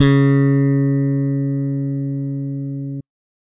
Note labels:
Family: bass; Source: electronic; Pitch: C#3; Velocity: 50; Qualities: bright

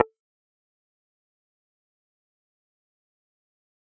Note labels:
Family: bass; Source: synthesizer; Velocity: 50; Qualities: fast decay, percussive

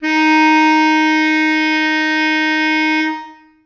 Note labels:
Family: reed; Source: acoustic; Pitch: D#4; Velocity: 127; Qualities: reverb

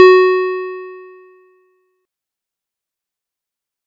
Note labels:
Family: keyboard; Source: electronic; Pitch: F#4; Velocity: 25; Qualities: fast decay

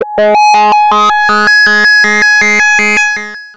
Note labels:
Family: bass; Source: synthesizer; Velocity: 25; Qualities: bright, distorted, long release, multiphonic, tempo-synced

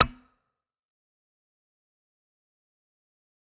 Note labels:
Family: guitar; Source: electronic; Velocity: 25; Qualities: fast decay, percussive

